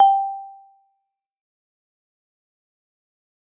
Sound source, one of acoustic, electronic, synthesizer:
acoustic